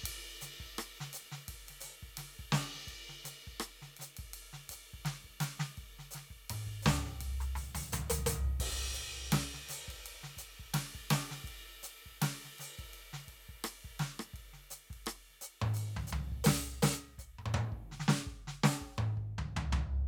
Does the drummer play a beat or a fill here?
beat